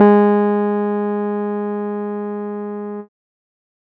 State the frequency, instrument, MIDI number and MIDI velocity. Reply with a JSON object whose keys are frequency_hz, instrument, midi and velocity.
{"frequency_hz": 207.7, "instrument": "electronic keyboard", "midi": 56, "velocity": 25}